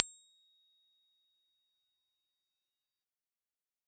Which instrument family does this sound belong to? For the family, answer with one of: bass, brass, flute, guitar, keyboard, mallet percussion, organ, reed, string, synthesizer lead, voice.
bass